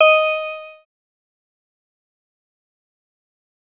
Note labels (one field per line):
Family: synthesizer lead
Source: synthesizer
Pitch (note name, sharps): D#5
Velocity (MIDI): 100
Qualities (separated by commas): distorted, fast decay